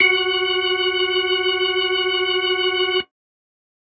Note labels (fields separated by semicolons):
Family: organ; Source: electronic; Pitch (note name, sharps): F#4; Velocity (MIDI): 25